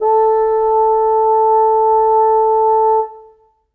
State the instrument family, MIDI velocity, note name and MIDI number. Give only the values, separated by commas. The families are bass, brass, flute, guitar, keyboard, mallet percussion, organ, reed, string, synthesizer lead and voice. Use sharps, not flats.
reed, 25, A4, 69